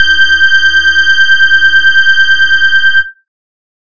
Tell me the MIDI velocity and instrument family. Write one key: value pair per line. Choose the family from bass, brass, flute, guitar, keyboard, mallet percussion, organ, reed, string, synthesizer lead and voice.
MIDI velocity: 75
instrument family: bass